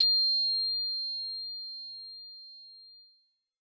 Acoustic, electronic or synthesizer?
synthesizer